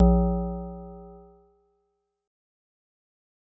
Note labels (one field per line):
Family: mallet percussion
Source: acoustic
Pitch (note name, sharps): A#1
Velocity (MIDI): 100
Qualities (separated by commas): fast decay